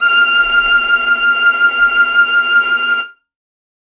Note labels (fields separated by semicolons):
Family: string; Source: acoustic; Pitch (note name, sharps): F6; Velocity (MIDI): 25; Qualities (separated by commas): reverb